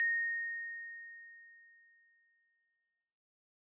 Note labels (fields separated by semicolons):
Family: mallet percussion; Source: acoustic; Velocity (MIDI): 25; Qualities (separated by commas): bright